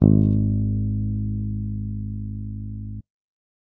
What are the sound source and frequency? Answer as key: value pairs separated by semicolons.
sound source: electronic; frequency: 51.91 Hz